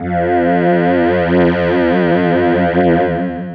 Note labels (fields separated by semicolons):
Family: voice; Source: synthesizer; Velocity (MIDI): 100; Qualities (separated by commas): distorted, long release